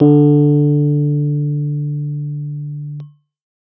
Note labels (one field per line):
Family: keyboard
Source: electronic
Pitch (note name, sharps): D3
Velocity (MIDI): 75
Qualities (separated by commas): dark